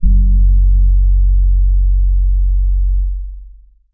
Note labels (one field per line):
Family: keyboard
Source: electronic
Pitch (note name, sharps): F#1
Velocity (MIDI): 25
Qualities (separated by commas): dark, long release